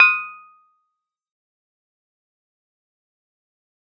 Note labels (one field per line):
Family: keyboard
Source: electronic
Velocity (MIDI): 50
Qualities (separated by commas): fast decay, percussive